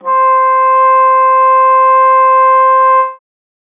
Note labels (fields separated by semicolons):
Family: reed; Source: acoustic; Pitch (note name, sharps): C5; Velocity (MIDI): 50